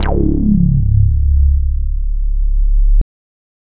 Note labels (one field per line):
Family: bass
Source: synthesizer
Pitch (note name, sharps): C#1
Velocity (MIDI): 50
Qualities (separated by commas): distorted